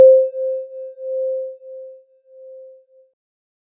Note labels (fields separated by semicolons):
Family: keyboard; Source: synthesizer; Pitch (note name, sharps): C5; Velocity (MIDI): 127